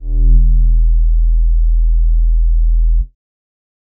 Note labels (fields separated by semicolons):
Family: bass; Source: synthesizer; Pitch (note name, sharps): E1; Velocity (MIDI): 50; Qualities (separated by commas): dark